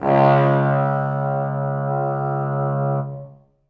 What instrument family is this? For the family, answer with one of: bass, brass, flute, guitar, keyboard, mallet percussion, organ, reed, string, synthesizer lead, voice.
brass